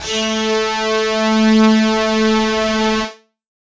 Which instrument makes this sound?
electronic guitar